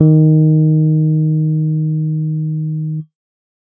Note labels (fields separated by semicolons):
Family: keyboard; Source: electronic; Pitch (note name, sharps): D#3; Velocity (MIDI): 50; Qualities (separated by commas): dark